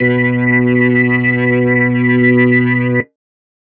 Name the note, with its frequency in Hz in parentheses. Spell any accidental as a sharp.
B2 (123.5 Hz)